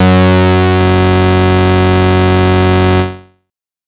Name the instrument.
synthesizer bass